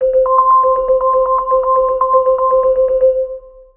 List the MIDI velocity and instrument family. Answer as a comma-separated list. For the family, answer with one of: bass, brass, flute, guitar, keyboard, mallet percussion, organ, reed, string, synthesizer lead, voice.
25, mallet percussion